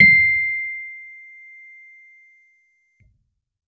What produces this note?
electronic keyboard